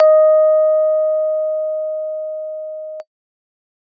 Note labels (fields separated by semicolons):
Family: keyboard; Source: electronic; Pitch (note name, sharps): D#5; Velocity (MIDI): 50